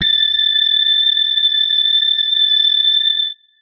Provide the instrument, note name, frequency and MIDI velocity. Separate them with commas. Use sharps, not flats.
electronic guitar, A6, 1760 Hz, 127